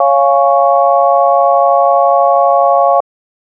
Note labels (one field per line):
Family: organ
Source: electronic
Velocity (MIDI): 100